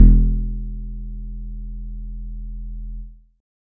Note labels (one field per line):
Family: guitar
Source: synthesizer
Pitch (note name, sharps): E1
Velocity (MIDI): 75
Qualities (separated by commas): dark